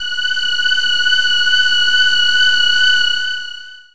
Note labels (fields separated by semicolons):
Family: voice; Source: synthesizer; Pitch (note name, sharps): F#6; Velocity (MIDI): 50; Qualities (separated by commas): distorted, long release